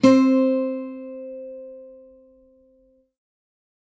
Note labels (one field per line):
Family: guitar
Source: acoustic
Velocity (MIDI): 75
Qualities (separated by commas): reverb